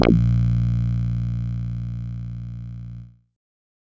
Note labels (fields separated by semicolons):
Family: bass; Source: synthesizer; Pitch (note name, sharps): A#1; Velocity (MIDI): 75; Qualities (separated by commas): distorted